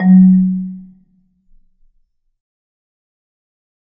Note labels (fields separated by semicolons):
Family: mallet percussion; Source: acoustic; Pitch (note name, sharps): F#3; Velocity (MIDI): 25; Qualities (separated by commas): dark, fast decay, reverb